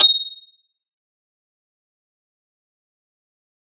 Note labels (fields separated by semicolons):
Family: guitar; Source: electronic; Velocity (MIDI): 100; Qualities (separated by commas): bright, fast decay, multiphonic, non-linear envelope, percussive